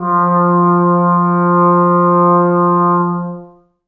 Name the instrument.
acoustic brass instrument